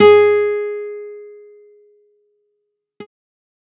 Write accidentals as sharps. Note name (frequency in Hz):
G#4 (415.3 Hz)